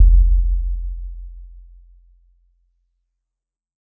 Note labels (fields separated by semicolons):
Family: mallet percussion; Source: acoustic; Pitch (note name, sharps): F1; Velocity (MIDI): 50; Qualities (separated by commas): dark, reverb